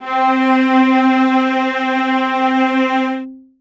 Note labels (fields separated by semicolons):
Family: string; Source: acoustic; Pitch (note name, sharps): C4; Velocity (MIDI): 100; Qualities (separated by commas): long release, reverb